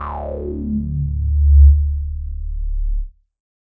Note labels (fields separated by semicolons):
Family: bass; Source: synthesizer; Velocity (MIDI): 25; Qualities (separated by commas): distorted, non-linear envelope